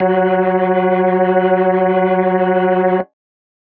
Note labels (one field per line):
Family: organ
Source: electronic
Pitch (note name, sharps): F#3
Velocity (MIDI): 127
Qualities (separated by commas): distorted